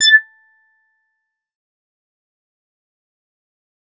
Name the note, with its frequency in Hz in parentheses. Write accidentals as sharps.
A6 (1760 Hz)